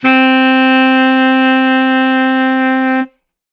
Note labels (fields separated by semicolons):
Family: reed; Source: acoustic; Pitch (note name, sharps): C4; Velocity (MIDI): 75